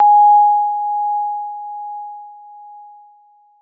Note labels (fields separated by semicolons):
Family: keyboard; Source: electronic; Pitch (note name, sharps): G#5; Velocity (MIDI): 75